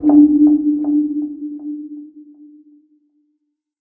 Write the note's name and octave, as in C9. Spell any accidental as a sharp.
D4